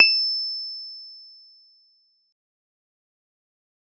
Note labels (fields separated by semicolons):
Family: guitar; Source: synthesizer; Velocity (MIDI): 50; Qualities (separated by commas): bright, fast decay